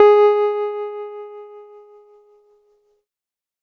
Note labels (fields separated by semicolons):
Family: keyboard; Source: electronic; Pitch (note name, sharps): G#4; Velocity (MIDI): 25; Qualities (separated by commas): distorted